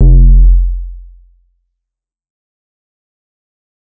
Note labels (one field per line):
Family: bass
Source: synthesizer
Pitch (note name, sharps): F1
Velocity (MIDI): 127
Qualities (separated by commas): dark, fast decay